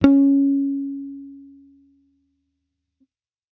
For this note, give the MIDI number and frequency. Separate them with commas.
61, 277.2 Hz